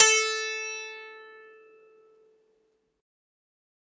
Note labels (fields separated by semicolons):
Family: guitar; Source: acoustic; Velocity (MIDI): 75; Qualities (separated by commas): bright, multiphonic, reverb